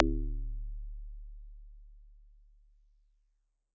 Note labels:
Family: guitar; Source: synthesizer; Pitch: D1; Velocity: 127; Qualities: dark

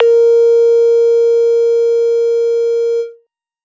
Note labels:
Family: bass; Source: synthesizer; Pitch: A#4; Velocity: 25; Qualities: distorted

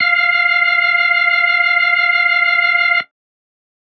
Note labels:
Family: organ; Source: electronic; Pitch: F5; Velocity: 25

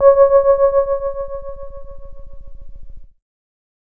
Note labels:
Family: keyboard; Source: electronic; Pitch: C#5; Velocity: 75; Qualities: dark

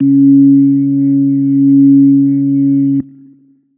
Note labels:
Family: organ; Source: electronic; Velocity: 100; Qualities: dark, long release

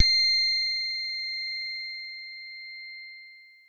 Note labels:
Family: guitar; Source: synthesizer; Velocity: 127; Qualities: bright

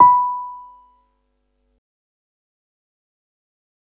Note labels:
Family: keyboard; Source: electronic; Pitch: B5; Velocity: 50; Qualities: fast decay, percussive

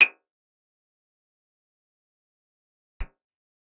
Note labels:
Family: guitar; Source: acoustic; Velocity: 75; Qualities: bright, fast decay, percussive, reverb

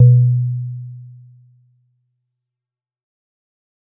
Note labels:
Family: mallet percussion; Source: acoustic; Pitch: B2; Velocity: 75; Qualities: dark, fast decay

